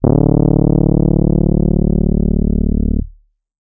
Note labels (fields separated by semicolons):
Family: keyboard; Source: electronic; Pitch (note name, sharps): D1; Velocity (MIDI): 100; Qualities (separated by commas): distorted